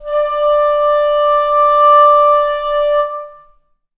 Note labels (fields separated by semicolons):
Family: reed; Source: acoustic; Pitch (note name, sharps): D5; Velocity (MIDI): 25; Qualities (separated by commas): long release, reverb